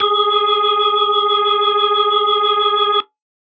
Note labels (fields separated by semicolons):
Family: organ; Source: electronic; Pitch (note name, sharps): G#4; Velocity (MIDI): 25; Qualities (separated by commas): bright